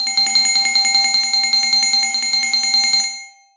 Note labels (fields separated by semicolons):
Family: mallet percussion; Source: acoustic; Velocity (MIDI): 25; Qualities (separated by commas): reverb